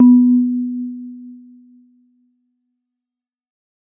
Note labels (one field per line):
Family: mallet percussion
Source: acoustic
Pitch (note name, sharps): B3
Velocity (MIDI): 50